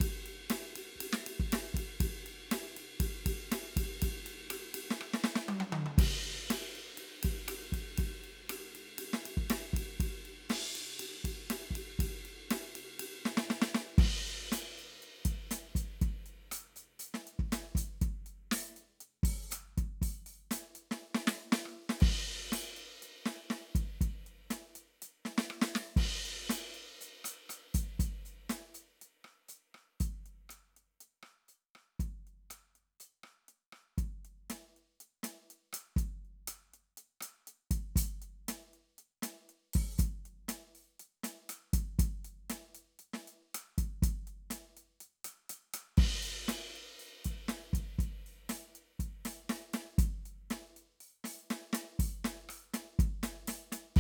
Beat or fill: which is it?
beat